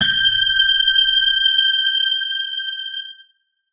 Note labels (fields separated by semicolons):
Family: guitar; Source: electronic; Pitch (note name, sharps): G6; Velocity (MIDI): 50